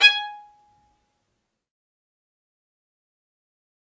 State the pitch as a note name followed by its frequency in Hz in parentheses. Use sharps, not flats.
G#5 (830.6 Hz)